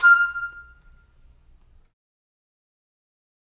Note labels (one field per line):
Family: flute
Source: acoustic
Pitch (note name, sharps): F6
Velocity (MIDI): 75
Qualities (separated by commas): fast decay, percussive, reverb